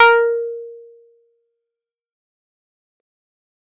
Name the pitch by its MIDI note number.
70